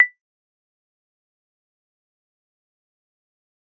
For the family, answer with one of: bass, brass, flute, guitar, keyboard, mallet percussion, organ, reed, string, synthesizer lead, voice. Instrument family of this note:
mallet percussion